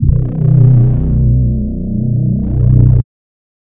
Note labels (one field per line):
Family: voice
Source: synthesizer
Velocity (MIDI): 127